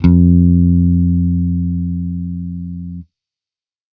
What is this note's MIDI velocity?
100